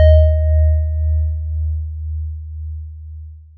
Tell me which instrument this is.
acoustic mallet percussion instrument